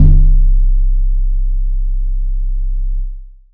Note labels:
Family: mallet percussion; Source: acoustic; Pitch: C1; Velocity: 100; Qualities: long release

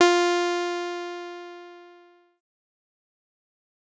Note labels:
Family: bass; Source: synthesizer; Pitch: F4; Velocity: 127; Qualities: bright, distorted, fast decay

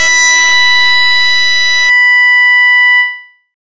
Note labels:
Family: bass; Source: synthesizer; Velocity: 127; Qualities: bright, distorted

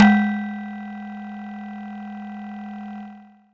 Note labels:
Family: mallet percussion; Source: acoustic; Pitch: G#3; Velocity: 127; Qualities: distorted

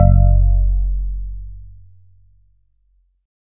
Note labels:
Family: keyboard; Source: electronic; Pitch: F#1; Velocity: 127

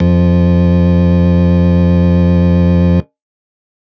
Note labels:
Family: organ; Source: electronic; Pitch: F2; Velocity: 100

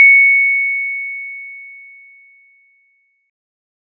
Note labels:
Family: mallet percussion; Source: acoustic; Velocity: 25

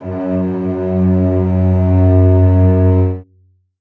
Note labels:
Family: string; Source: acoustic; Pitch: F#2; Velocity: 25; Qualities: reverb

